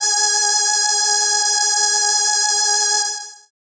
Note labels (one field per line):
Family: keyboard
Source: synthesizer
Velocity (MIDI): 127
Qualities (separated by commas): bright